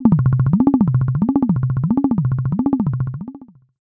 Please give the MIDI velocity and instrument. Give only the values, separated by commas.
75, synthesizer voice